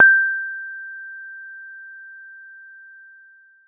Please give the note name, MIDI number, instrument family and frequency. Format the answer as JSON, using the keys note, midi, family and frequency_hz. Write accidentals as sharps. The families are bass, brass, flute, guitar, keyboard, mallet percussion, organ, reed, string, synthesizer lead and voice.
{"note": "G6", "midi": 91, "family": "mallet percussion", "frequency_hz": 1568}